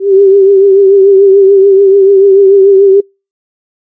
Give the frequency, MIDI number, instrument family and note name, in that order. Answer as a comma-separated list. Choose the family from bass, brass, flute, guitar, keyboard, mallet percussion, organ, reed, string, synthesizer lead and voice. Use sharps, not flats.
392 Hz, 67, flute, G4